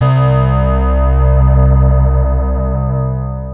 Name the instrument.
electronic guitar